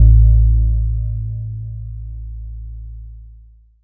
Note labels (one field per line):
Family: mallet percussion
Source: electronic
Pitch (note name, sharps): A1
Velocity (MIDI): 25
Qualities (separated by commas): long release